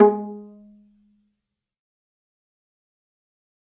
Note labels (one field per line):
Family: string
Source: acoustic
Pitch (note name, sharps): G#3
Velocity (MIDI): 100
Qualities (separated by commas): dark, fast decay, percussive, reverb